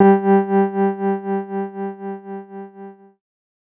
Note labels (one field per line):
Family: keyboard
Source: electronic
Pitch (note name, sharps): G3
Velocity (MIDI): 127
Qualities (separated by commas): dark